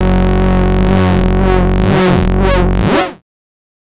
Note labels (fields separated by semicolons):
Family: bass; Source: synthesizer; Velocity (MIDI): 100; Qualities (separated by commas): distorted, non-linear envelope